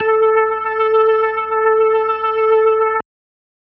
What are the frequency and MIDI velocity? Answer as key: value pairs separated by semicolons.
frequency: 440 Hz; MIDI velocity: 100